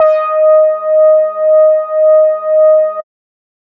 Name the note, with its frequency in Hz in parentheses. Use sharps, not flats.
D#5 (622.3 Hz)